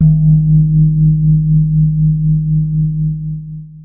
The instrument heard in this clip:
electronic keyboard